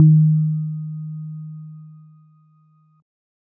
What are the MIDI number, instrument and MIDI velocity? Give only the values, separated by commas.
51, electronic keyboard, 25